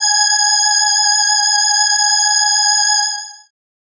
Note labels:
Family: keyboard; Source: synthesizer; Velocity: 127; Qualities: bright

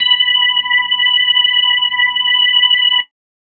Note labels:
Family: organ; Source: electronic; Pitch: B5; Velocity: 75

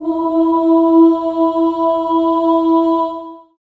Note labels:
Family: voice; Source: acoustic; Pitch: E4; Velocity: 75; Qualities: reverb

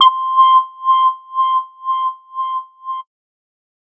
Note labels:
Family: bass; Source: synthesizer; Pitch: C6; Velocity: 75; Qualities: distorted

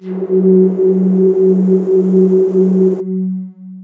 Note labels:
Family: voice; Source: synthesizer; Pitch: F#3; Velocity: 50; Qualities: distorted, long release

